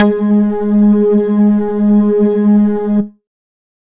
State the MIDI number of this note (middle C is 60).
56